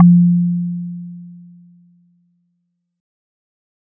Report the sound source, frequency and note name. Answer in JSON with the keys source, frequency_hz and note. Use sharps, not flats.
{"source": "acoustic", "frequency_hz": 174.6, "note": "F3"}